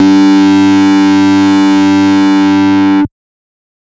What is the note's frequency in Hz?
98 Hz